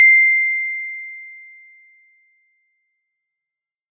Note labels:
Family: mallet percussion; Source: acoustic; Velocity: 127

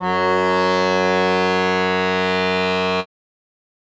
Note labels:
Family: reed; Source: acoustic; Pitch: F#2; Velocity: 100

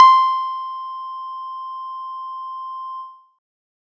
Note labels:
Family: guitar; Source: synthesizer; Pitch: C6; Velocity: 100

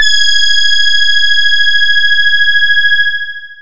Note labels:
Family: voice; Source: synthesizer; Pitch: G#6; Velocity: 25; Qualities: bright, long release

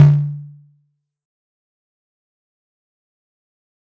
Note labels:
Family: mallet percussion; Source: acoustic; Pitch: D3; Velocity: 100; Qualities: fast decay, percussive

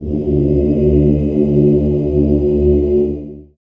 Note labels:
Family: voice; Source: acoustic; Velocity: 127; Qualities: dark, long release, reverb

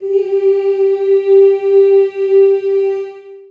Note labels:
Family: voice; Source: acoustic; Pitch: G4; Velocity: 50; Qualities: long release, reverb

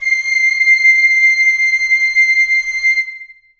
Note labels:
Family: reed; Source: acoustic; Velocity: 75; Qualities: reverb

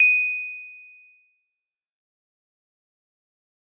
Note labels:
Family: mallet percussion; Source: acoustic; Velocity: 100; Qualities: bright, fast decay

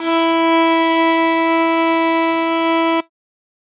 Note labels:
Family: string; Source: acoustic; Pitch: E4; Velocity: 75; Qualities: bright

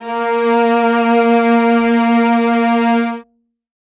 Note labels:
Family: string; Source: acoustic; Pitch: A#3; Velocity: 127; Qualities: reverb

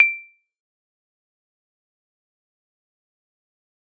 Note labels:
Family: mallet percussion; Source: acoustic; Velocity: 25; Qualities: fast decay, percussive

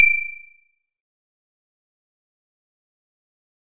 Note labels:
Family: bass; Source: synthesizer; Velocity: 127; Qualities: distorted, fast decay, percussive

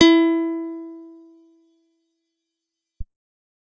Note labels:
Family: guitar; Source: acoustic; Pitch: E4; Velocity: 75; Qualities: fast decay

